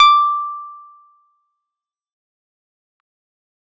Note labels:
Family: keyboard; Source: electronic; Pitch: D6; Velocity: 127; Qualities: fast decay

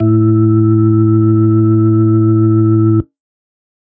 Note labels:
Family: organ; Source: electronic; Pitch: A2; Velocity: 127

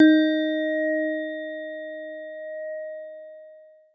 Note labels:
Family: mallet percussion; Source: acoustic; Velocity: 127; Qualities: bright, long release

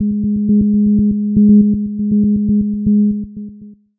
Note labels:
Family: synthesizer lead; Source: synthesizer; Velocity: 127; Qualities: dark, long release, tempo-synced

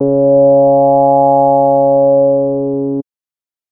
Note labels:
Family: bass; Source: synthesizer; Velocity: 100; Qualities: distorted

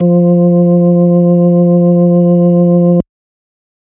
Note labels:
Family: organ; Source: electronic; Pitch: F3; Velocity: 25

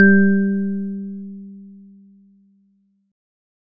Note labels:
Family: organ; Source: electronic; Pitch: G3; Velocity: 25

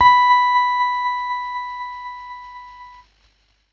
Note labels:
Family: keyboard; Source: electronic; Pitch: B5; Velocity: 25; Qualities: distorted, tempo-synced

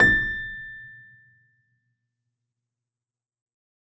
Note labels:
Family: keyboard; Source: acoustic; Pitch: A6; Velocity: 100; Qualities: reverb

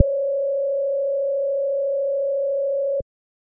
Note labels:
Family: bass; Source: synthesizer; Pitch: C#5; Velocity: 50; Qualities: dark

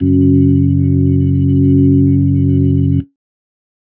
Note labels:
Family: organ; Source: electronic; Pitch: F#1; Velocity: 100; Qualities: dark

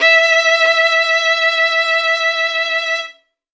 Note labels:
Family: string; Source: acoustic; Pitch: E5; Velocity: 127; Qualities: bright

